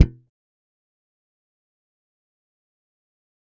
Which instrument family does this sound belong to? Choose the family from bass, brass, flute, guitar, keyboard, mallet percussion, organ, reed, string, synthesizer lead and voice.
bass